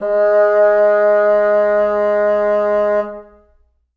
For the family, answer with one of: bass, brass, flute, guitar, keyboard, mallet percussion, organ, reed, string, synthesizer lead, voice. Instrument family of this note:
reed